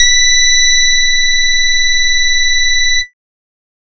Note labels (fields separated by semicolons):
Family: bass; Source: synthesizer; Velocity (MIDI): 100; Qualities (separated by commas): bright, distorted, multiphonic, tempo-synced